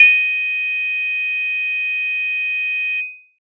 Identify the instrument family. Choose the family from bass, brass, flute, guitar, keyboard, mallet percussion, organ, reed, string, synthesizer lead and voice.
keyboard